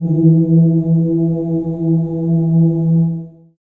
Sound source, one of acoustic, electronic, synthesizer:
acoustic